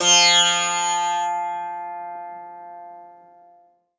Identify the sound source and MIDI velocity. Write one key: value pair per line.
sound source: acoustic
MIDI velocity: 75